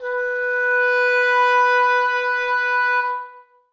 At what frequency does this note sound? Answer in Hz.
493.9 Hz